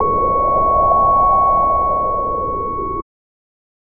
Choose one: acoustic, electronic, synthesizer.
synthesizer